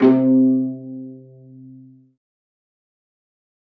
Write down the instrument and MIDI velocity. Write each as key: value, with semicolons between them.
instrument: acoustic string instrument; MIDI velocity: 25